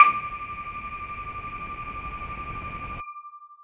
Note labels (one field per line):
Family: voice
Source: synthesizer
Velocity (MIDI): 25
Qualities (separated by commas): distorted, long release